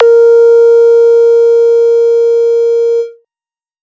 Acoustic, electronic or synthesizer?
synthesizer